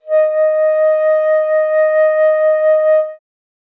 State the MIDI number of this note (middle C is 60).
75